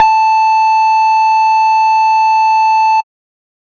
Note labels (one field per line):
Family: bass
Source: synthesizer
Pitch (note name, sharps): A5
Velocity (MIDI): 50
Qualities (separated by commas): distorted, tempo-synced